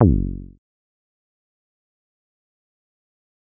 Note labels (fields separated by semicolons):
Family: bass; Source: synthesizer; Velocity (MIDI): 25; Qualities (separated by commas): fast decay, percussive